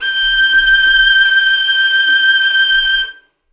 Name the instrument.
acoustic string instrument